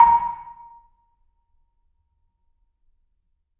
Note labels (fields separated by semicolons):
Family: mallet percussion; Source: acoustic; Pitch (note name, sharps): A#5; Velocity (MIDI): 127; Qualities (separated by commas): percussive, reverb